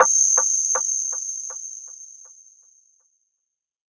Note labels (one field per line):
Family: synthesizer lead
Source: synthesizer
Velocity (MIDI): 50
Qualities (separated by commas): bright, non-linear envelope, reverb